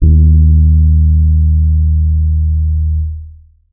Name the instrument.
electronic keyboard